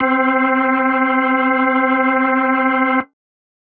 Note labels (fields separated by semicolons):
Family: organ; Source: electronic; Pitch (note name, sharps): C4; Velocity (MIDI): 100; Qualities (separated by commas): distorted